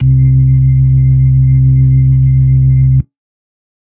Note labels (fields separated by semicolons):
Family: organ; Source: electronic; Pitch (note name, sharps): C2; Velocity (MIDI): 100; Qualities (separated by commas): dark